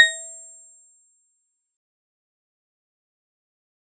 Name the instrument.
acoustic mallet percussion instrument